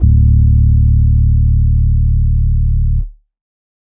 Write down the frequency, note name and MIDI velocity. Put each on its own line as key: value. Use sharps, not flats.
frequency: 36.71 Hz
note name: D1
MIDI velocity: 50